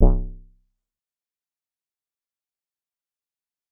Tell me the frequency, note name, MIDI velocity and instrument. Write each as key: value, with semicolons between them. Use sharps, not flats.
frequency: 32.7 Hz; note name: C1; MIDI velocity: 100; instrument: synthesizer bass